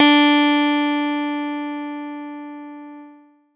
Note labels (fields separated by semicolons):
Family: keyboard; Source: electronic; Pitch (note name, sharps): D4; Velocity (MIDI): 100; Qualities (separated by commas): distorted